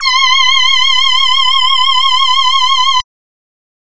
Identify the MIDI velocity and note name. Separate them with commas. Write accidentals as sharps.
100, C6